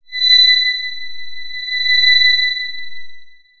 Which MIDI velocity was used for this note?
75